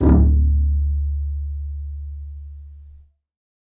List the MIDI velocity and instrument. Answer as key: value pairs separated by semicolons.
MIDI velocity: 25; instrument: acoustic string instrument